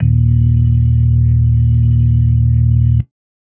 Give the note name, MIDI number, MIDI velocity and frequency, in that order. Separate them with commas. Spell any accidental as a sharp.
D#1, 27, 25, 38.89 Hz